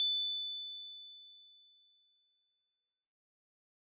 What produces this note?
acoustic mallet percussion instrument